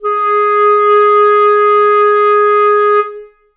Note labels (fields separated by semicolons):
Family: reed; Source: acoustic; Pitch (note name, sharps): G#4; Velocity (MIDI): 100; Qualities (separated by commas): reverb